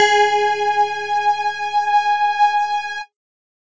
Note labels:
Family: mallet percussion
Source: electronic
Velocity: 25

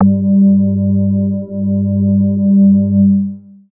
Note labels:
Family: bass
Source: synthesizer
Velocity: 25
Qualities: dark, long release, multiphonic

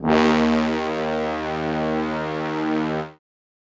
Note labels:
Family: brass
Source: acoustic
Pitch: D#2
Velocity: 127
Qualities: bright, reverb

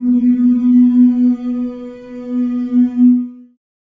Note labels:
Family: voice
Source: acoustic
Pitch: B3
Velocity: 50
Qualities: dark, long release, reverb

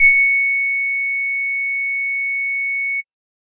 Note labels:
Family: bass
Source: synthesizer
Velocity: 50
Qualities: distorted

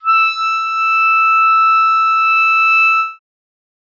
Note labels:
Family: reed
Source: acoustic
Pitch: E6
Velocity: 75

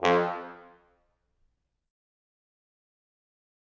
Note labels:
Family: brass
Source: acoustic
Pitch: F2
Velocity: 100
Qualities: fast decay, percussive, reverb

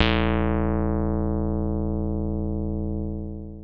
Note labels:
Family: keyboard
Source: electronic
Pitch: A#0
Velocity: 50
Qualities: distorted, long release

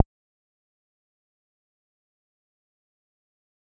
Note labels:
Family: bass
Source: synthesizer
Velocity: 100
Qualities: fast decay, percussive

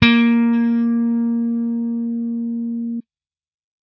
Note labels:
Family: bass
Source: electronic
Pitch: A#3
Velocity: 127

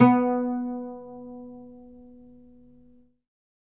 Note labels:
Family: guitar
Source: acoustic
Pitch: B3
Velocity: 100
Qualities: reverb

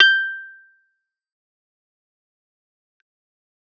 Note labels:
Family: keyboard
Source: electronic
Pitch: G6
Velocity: 127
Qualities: fast decay, percussive

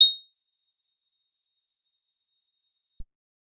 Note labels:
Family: guitar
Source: acoustic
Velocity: 127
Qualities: bright, percussive

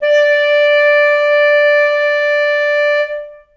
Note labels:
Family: reed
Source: acoustic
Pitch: D5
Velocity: 75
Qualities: reverb

